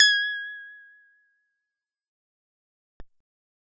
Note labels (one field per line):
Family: bass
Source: synthesizer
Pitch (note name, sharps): G#6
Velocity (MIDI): 127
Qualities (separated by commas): bright, fast decay